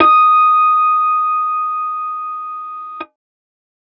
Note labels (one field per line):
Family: guitar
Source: electronic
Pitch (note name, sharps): D#6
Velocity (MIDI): 25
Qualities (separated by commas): distorted